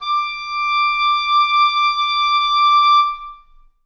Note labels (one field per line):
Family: reed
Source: acoustic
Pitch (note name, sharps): D6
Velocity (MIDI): 75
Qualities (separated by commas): long release, reverb